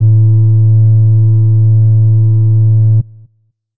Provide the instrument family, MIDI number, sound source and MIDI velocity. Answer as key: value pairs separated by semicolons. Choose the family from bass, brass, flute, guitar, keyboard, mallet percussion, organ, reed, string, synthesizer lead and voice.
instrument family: flute; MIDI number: 45; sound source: acoustic; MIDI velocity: 100